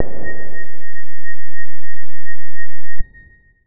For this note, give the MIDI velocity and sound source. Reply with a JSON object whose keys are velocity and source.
{"velocity": 100, "source": "electronic"}